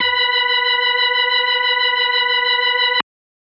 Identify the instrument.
electronic organ